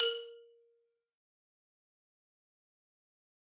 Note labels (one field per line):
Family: mallet percussion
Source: acoustic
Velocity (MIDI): 127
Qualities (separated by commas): fast decay, percussive, reverb